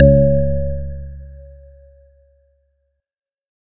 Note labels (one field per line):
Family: organ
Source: electronic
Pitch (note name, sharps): C#2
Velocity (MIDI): 75